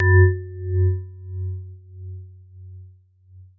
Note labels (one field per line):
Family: mallet percussion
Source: acoustic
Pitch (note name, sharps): F#2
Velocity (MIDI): 100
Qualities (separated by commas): dark, non-linear envelope